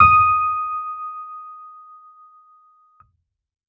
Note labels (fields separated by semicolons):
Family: keyboard; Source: electronic; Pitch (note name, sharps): D#6; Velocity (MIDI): 127